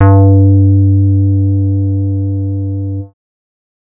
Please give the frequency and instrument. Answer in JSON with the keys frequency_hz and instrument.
{"frequency_hz": 98, "instrument": "synthesizer bass"}